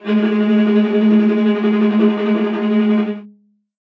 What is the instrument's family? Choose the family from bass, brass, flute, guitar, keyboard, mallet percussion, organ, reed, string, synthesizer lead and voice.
string